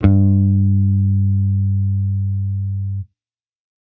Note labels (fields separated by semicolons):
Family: bass; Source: electronic; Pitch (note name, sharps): G2; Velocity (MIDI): 127